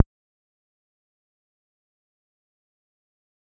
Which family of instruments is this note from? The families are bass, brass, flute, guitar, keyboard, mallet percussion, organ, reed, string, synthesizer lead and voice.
bass